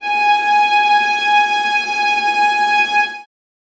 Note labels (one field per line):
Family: string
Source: acoustic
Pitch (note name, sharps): G#5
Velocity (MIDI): 25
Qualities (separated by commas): reverb